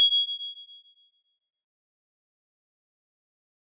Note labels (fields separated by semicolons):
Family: mallet percussion; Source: acoustic; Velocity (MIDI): 50; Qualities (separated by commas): bright, fast decay